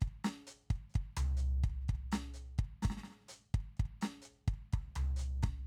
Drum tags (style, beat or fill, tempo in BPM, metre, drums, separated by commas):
bossa nova, beat, 127 BPM, 4/4, closed hi-hat, open hi-hat, hi-hat pedal, snare, floor tom, kick